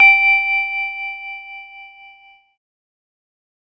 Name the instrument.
electronic keyboard